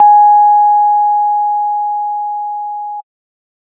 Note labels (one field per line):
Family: organ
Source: electronic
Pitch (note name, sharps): G#5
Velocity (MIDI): 50